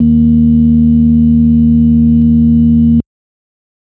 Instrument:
electronic organ